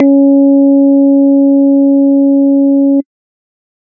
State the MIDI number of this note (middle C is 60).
61